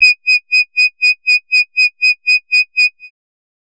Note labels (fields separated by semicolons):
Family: bass; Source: synthesizer; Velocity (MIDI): 75; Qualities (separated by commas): bright, distorted, tempo-synced